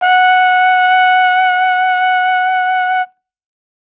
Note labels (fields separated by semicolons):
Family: brass; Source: acoustic; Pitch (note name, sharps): F#5; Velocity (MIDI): 50